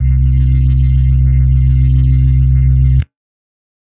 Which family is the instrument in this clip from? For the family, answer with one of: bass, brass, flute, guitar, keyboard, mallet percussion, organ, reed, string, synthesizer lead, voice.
organ